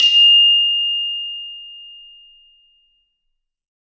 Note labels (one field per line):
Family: mallet percussion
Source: acoustic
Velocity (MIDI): 25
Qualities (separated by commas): bright, reverb